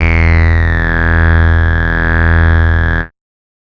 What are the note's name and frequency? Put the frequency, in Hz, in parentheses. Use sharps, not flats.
E1 (41.2 Hz)